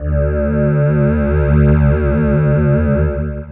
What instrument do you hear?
synthesizer voice